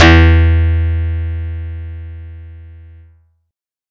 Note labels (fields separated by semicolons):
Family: guitar; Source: acoustic; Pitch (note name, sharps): E2; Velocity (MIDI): 100; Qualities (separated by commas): bright